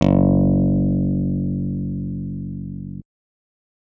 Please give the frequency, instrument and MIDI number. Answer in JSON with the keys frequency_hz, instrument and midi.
{"frequency_hz": 46.25, "instrument": "electronic keyboard", "midi": 30}